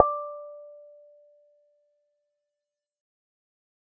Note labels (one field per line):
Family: bass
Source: synthesizer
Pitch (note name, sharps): D5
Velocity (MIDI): 50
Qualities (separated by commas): fast decay